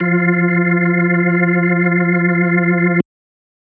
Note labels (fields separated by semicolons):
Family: organ; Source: electronic; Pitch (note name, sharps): F3; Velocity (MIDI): 100